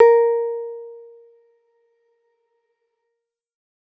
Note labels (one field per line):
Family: keyboard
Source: electronic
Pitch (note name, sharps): A#4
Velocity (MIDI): 100